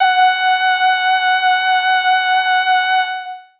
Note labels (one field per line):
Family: voice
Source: synthesizer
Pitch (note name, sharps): F#5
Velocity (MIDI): 75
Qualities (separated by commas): bright, long release